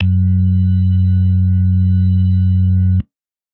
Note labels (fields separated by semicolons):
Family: organ; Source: electronic; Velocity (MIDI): 50; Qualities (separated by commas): dark